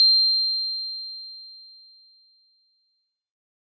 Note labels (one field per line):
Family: mallet percussion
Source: acoustic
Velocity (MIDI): 75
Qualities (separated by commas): bright